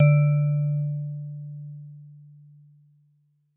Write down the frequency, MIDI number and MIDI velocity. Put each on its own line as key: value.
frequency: 146.8 Hz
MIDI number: 50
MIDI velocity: 100